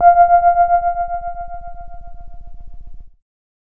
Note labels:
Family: keyboard; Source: electronic; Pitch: F5; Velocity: 75; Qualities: dark

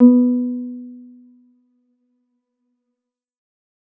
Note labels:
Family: keyboard; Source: electronic; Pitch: B3; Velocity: 75; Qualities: dark

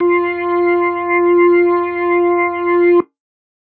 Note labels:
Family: organ; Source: electronic; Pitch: F4; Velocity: 75

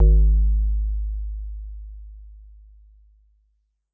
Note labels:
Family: guitar; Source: synthesizer; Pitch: G#1; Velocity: 50; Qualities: dark

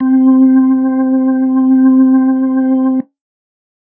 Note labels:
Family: organ; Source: electronic; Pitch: C4; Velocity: 25

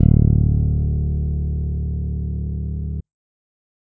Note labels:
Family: bass; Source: electronic; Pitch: D1; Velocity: 100

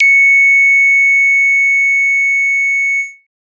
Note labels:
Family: bass; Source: synthesizer; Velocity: 25; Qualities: bright, distorted

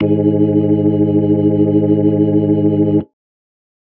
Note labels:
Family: organ; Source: electronic; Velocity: 100

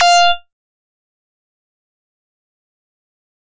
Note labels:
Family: bass; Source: synthesizer; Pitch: F5; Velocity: 127; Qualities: fast decay, percussive

